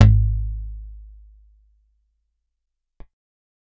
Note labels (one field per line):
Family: guitar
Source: acoustic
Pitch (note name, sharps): G#1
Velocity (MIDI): 75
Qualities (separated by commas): dark